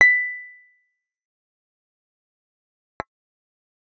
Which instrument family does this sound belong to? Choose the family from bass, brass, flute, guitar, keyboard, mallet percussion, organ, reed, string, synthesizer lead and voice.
bass